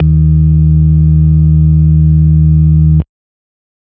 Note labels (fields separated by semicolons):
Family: organ; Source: electronic; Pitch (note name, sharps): D#2; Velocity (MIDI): 50; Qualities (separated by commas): dark